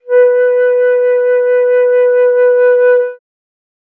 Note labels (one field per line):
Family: flute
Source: acoustic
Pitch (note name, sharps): B4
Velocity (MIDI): 50